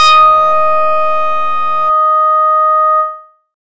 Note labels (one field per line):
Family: bass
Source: synthesizer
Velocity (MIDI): 100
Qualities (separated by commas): bright, distorted